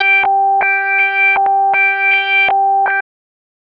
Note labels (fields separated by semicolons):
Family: bass; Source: synthesizer; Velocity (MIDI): 100; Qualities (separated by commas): tempo-synced